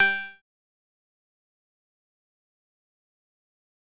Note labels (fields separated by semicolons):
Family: bass; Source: synthesizer; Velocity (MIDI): 75; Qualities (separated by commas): fast decay, percussive